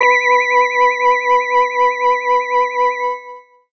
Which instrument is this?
electronic organ